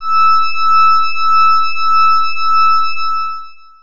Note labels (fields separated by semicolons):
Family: organ; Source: electronic; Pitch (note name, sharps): E6; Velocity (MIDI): 50; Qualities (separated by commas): distorted, long release